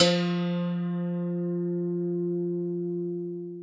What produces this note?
acoustic guitar